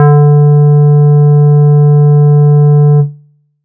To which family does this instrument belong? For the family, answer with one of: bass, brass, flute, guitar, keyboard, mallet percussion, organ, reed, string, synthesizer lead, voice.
bass